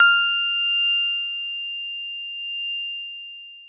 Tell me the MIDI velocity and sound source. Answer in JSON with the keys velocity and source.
{"velocity": 127, "source": "acoustic"}